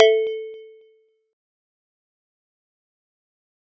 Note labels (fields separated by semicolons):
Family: mallet percussion; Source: acoustic; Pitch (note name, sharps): A4; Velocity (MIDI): 50; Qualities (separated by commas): fast decay, percussive